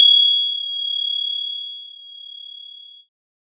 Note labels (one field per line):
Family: keyboard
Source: electronic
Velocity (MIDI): 25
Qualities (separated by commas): bright, multiphonic